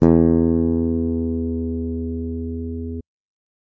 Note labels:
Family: bass; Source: electronic; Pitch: E2; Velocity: 127

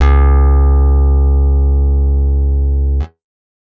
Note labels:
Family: guitar; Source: acoustic; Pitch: C#2; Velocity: 100

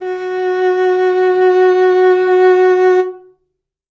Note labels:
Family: string; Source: acoustic; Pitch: F#4; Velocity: 25; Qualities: reverb

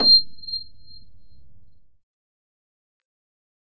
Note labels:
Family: keyboard; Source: electronic; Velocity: 25; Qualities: bright, fast decay, reverb

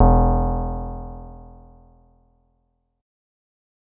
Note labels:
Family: bass; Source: synthesizer; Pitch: E1; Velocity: 25

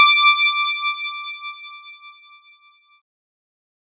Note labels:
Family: keyboard; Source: electronic; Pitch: D6; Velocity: 127

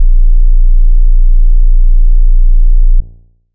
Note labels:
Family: bass; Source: synthesizer; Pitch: A#0; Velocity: 25; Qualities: dark

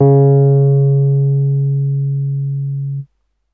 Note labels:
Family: keyboard; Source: electronic; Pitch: C#3; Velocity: 75; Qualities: dark

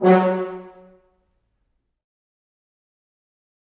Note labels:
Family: brass; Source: acoustic; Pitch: F#3; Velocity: 75; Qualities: fast decay, reverb

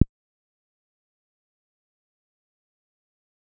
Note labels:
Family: guitar; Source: electronic; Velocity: 50; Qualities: fast decay, percussive

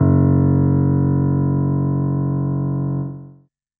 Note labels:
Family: keyboard; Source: acoustic; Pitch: F#1; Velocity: 25

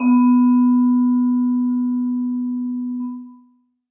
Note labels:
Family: mallet percussion; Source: acoustic; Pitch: B3; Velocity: 25; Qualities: reverb

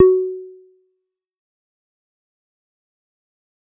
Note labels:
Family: bass; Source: synthesizer; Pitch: F#4; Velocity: 127; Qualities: fast decay, percussive

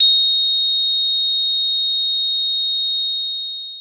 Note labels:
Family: mallet percussion; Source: acoustic; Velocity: 50; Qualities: bright, long release

